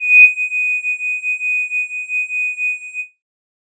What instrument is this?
synthesizer flute